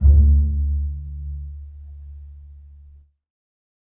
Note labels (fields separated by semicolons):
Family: string; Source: acoustic; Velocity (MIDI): 50; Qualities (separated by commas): dark, reverb